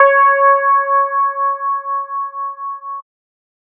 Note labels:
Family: bass; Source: synthesizer; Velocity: 25

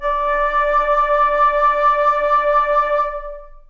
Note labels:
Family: flute; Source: acoustic; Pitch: D5; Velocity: 75; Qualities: long release, reverb

